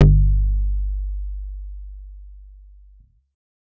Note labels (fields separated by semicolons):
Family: bass; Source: synthesizer; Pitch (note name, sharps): G1; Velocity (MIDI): 127; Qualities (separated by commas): dark